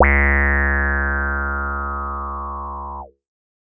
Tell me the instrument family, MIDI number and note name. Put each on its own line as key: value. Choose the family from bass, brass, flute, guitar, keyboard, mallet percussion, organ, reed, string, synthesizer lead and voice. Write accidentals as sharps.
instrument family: bass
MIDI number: 37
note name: C#2